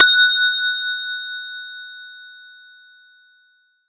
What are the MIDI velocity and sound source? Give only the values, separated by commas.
100, acoustic